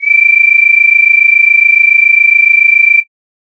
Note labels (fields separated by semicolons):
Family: flute; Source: synthesizer; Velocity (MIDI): 50